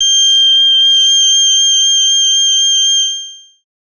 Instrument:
synthesizer bass